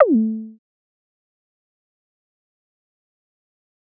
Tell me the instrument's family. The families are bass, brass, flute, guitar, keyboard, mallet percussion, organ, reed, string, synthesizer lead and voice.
bass